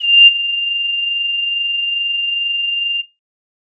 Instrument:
synthesizer flute